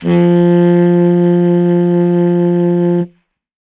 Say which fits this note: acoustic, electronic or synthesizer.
acoustic